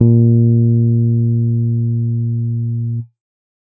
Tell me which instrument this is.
electronic keyboard